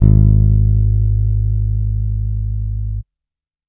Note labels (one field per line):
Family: bass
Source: electronic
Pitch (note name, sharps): G#1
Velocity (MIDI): 50